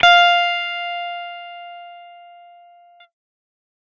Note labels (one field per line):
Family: guitar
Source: electronic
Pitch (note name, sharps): F5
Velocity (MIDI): 100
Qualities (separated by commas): distorted